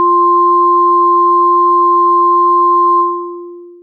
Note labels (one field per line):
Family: synthesizer lead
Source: synthesizer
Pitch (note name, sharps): F4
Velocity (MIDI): 50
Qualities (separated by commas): long release